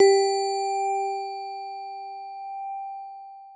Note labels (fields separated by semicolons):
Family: mallet percussion; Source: acoustic; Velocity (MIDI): 127; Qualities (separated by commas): bright, long release